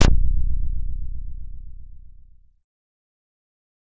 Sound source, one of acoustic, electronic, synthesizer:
synthesizer